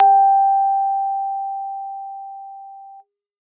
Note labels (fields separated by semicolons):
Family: keyboard; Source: acoustic; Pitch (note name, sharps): G5; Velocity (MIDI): 100